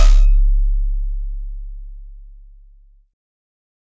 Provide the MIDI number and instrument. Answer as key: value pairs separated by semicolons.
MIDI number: 25; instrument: synthesizer keyboard